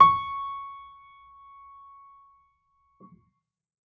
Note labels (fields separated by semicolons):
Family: keyboard; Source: acoustic; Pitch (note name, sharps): C#6; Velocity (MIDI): 75